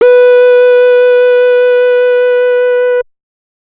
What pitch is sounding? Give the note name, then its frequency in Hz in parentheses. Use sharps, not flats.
B4 (493.9 Hz)